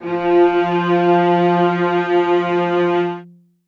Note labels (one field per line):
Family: string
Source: acoustic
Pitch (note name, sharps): F3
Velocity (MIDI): 100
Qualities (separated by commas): reverb